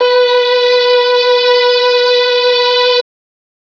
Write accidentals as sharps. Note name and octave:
B4